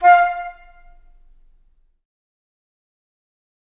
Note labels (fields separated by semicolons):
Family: flute; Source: acoustic; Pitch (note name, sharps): F5; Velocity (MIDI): 100; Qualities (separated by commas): fast decay, percussive, reverb